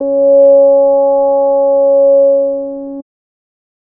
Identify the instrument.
synthesizer bass